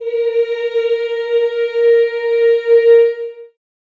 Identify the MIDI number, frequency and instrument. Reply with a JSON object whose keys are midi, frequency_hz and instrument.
{"midi": 70, "frequency_hz": 466.2, "instrument": "acoustic voice"}